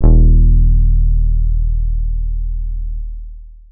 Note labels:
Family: guitar; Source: electronic; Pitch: D#1; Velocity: 25; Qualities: long release

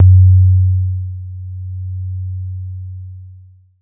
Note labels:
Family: keyboard; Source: electronic; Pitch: F#2; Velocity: 100; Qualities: dark, long release

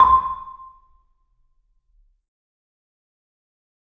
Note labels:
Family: mallet percussion; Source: acoustic; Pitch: C6; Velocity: 100; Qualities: fast decay, percussive, reverb

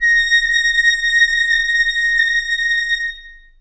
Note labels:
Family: reed; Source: acoustic; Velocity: 75; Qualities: long release, reverb

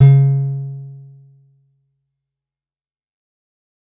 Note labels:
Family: guitar; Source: acoustic; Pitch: C#3; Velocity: 25; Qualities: fast decay

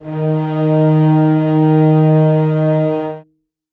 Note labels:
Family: string; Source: acoustic; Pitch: D#3; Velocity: 25; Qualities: reverb

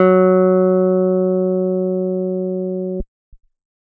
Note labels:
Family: keyboard; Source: electronic; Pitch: F#3; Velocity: 100

